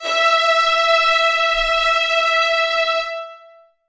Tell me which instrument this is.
acoustic string instrument